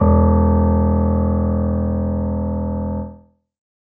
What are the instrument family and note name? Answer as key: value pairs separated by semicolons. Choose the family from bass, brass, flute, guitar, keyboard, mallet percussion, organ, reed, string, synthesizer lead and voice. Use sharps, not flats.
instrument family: keyboard; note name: E1